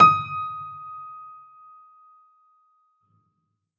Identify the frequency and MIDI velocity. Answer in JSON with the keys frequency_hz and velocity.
{"frequency_hz": 1245, "velocity": 127}